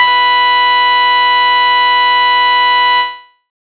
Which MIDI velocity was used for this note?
127